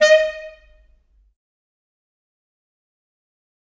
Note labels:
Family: reed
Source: acoustic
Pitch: D#5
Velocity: 127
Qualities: fast decay, percussive, reverb

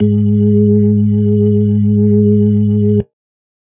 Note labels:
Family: organ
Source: electronic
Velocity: 25

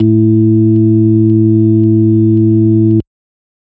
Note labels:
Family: organ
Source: electronic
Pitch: A2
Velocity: 50

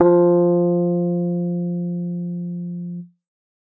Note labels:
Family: keyboard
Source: electronic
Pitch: F3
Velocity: 100

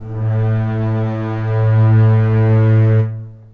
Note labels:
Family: string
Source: acoustic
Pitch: A2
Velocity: 25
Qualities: long release, reverb

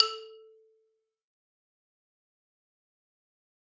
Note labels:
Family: mallet percussion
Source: acoustic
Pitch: A4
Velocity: 100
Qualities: fast decay, percussive, reverb

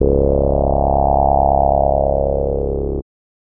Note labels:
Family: bass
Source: synthesizer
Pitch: C#1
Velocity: 100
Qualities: distorted

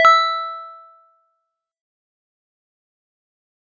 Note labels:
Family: mallet percussion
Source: acoustic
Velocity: 100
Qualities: fast decay, multiphonic

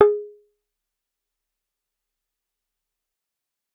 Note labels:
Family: bass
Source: synthesizer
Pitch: G#4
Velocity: 25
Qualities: fast decay, percussive

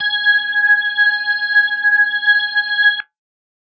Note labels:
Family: organ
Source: electronic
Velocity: 50

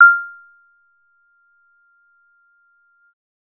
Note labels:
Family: bass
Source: synthesizer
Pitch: F6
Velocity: 100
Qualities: percussive

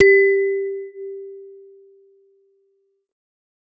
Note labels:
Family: mallet percussion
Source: acoustic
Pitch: G4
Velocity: 75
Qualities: non-linear envelope

